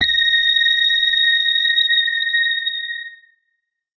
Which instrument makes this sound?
electronic guitar